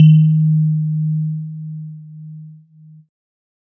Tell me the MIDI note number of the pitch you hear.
51